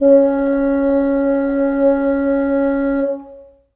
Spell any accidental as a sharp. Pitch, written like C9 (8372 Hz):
C#4 (277.2 Hz)